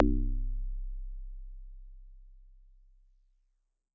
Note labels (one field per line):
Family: guitar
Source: synthesizer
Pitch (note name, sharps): C1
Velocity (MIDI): 100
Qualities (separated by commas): dark